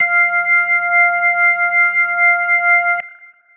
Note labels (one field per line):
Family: organ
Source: electronic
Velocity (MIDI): 25